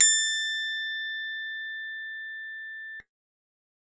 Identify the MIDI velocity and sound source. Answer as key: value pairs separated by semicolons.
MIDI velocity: 25; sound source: electronic